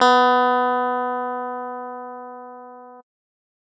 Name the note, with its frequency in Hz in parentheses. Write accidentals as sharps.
B3 (246.9 Hz)